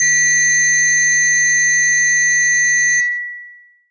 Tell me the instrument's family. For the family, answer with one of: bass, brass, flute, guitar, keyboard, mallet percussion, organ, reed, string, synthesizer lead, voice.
mallet percussion